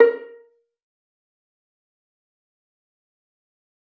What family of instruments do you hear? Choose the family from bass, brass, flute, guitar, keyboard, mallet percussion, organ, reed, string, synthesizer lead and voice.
string